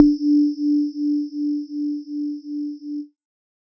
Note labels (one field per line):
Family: synthesizer lead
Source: synthesizer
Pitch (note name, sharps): D4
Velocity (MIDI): 25